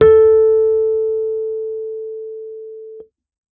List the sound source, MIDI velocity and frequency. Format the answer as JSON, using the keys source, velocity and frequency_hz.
{"source": "electronic", "velocity": 100, "frequency_hz": 440}